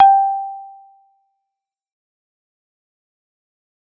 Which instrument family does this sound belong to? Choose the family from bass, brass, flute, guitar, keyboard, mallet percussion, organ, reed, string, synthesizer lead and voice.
keyboard